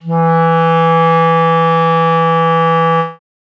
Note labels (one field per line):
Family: reed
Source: acoustic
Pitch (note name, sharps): E3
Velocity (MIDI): 127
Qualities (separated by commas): dark